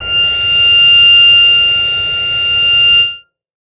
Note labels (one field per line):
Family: bass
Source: synthesizer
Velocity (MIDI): 75